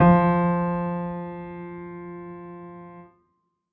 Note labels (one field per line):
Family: keyboard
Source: acoustic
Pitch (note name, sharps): F3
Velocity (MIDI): 75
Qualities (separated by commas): reverb